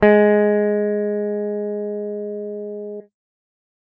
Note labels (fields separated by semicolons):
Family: guitar; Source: electronic; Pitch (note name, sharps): G#3; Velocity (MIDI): 100